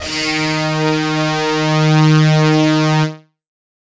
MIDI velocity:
25